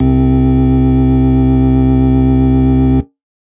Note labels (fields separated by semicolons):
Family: organ; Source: electronic; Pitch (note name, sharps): C2; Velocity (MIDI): 25